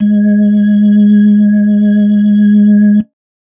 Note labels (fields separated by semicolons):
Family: organ; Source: electronic; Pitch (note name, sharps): G#3; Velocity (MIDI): 100; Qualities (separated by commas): dark